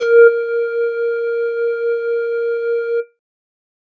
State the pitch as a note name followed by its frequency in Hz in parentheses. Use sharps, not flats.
A#4 (466.2 Hz)